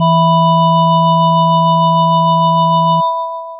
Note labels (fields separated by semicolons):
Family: mallet percussion; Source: electronic; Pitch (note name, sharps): E3; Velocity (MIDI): 50; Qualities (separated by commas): long release